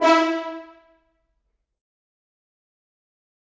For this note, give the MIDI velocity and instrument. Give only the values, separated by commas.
127, acoustic brass instrument